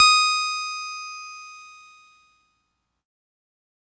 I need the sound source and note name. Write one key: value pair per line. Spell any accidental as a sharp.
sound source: electronic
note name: D#6